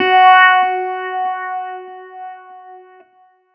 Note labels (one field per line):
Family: keyboard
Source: electronic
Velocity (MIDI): 75